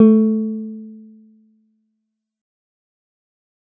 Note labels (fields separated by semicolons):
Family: guitar; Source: synthesizer; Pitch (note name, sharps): A3; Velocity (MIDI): 50; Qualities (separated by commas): dark, fast decay